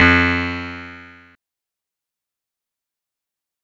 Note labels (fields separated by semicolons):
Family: guitar; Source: electronic; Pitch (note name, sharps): F2; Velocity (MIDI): 127; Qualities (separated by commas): bright, distorted, fast decay